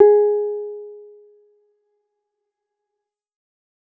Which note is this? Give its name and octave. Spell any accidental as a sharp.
G#4